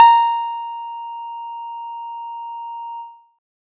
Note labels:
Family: guitar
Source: synthesizer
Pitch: A#5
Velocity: 100

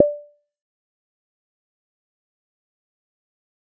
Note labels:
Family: bass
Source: synthesizer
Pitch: D5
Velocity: 50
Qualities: dark, fast decay, percussive

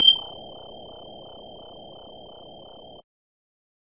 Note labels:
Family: bass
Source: synthesizer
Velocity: 100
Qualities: bright

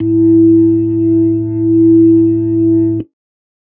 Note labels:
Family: keyboard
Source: electronic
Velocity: 25

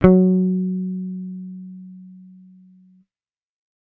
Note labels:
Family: bass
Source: electronic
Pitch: F#3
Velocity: 100

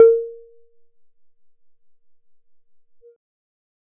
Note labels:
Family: bass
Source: synthesizer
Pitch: A#4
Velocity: 25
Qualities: percussive

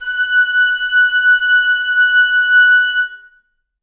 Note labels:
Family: reed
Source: acoustic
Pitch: F#6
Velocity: 75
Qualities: reverb

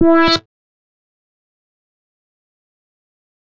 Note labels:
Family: bass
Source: synthesizer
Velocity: 50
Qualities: fast decay, percussive

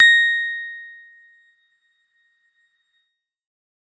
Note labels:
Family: keyboard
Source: electronic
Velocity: 127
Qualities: bright

